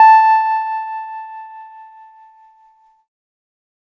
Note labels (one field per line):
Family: keyboard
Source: electronic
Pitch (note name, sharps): A5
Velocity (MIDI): 100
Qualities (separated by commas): distorted